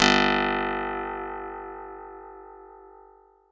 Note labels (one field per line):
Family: guitar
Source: acoustic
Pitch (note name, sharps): G1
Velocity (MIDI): 75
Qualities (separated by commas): bright